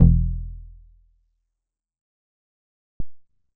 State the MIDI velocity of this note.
75